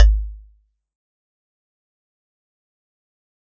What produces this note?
acoustic mallet percussion instrument